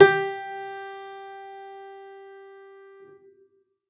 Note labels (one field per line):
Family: keyboard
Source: acoustic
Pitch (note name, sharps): G4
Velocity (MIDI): 100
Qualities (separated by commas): reverb